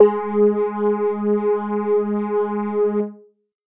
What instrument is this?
electronic keyboard